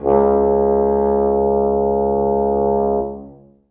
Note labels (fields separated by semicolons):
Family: brass; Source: acoustic; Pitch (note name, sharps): C#2; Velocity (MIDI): 25; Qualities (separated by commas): dark, reverb